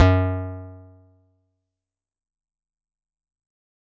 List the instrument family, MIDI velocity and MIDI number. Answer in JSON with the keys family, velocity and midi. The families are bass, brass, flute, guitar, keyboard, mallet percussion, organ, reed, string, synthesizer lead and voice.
{"family": "guitar", "velocity": 25, "midi": 42}